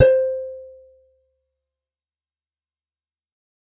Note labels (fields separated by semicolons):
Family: guitar; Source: acoustic; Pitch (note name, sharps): C5; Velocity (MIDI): 25; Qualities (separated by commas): fast decay, percussive